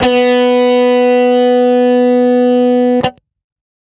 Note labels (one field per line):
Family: guitar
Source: electronic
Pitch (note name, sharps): B3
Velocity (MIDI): 25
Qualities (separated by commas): distorted